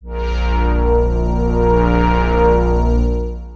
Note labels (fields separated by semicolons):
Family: synthesizer lead; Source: synthesizer; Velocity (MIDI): 75; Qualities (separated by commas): bright, long release, non-linear envelope